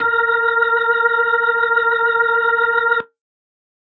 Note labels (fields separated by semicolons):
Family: organ; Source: electronic; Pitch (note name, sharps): A#4; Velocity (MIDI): 100; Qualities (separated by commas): reverb